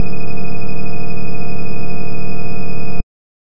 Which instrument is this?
synthesizer bass